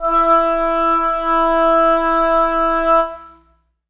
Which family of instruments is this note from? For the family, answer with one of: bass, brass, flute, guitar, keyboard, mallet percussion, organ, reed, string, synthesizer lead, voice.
reed